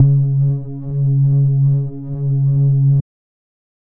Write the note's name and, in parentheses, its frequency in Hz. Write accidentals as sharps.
C#3 (138.6 Hz)